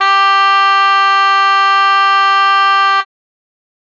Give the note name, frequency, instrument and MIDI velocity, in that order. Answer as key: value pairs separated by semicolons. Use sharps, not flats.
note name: G4; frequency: 392 Hz; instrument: acoustic reed instrument; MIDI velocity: 25